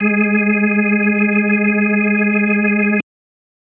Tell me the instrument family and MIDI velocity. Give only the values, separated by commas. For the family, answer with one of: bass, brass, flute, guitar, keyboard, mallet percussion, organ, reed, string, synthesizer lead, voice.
organ, 100